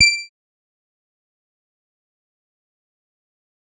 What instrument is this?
synthesizer bass